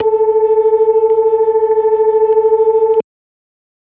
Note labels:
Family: organ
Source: electronic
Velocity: 25

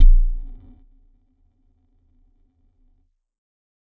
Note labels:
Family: mallet percussion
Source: electronic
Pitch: A#0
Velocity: 50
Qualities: dark, non-linear envelope, percussive

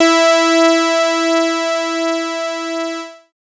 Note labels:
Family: bass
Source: synthesizer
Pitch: E4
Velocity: 75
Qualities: bright, distorted

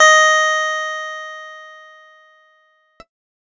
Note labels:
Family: keyboard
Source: electronic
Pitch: D#5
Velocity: 75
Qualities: bright

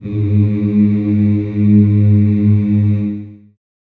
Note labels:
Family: voice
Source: acoustic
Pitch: G#2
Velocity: 100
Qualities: long release, reverb

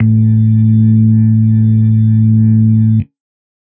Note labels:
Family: organ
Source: electronic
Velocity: 25

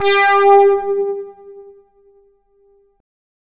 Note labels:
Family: bass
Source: synthesizer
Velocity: 127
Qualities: bright, distorted

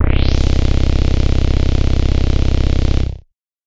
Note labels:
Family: bass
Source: synthesizer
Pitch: C0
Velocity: 100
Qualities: bright, distorted

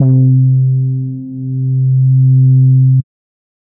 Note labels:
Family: bass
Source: synthesizer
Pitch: C3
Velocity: 100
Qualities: dark

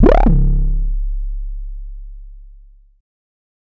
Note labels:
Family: bass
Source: synthesizer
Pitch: C#1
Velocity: 75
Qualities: distorted

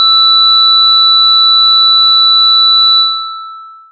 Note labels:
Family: synthesizer lead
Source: synthesizer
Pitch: E6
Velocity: 75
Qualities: bright, long release

